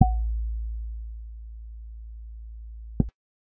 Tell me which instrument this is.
synthesizer bass